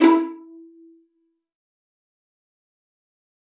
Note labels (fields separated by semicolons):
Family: string; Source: acoustic; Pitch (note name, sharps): E4; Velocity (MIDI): 50; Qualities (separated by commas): bright, fast decay, percussive, reverb